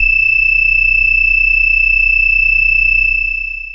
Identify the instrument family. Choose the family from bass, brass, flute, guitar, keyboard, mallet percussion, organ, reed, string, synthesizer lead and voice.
bass